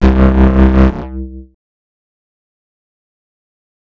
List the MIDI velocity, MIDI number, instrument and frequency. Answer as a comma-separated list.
25, 36, synthesizer bass, 65.41 Hz